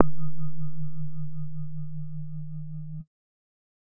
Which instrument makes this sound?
synthesizer bass